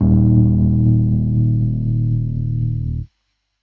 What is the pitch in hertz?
38.89 Hz